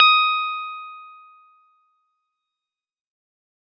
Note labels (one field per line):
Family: keyboard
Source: electronic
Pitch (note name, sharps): D#6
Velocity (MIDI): 75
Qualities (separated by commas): fast decay